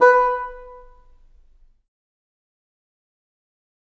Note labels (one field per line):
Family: reed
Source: acoustic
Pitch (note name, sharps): B4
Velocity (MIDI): 100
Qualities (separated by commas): fast decay, percussive, reverb